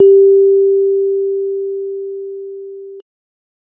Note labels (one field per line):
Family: keyboard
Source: electronic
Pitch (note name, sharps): G4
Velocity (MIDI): 25